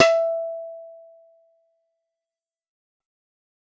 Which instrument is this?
synthesizer guitar